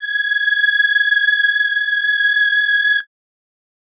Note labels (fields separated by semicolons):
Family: reed; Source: acoustic; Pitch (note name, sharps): G#6; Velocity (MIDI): 127